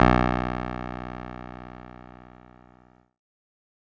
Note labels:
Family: keyboard; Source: electronic; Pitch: B1; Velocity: 100; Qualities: distorted

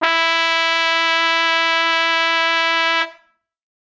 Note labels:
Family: brass; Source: acoustic; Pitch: E4; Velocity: 127; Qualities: bright

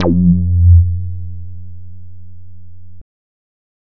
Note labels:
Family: bass; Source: synthesizer; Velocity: 25; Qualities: distorted

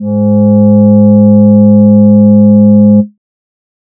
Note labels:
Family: voice; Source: synthesizer; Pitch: G#2; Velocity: 50

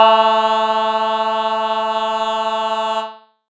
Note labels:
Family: keyboard; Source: electronic; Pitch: A3; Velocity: 127; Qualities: bright, distorted, multiphonic

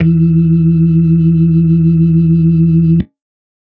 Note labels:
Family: organ; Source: electronic; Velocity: 50; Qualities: dark

